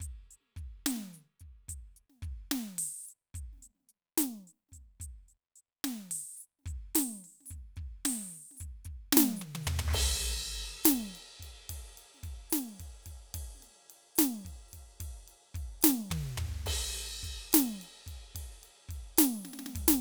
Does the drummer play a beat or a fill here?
beat